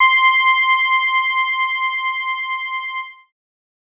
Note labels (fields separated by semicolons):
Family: bass; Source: synthesizer; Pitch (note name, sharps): C6; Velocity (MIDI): 100; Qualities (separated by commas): bright, distorted